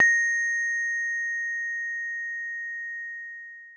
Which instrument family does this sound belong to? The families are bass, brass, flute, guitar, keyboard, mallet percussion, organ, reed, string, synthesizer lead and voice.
mallet percussion